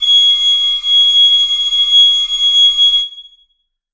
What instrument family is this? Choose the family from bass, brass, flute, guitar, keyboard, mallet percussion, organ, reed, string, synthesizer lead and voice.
reed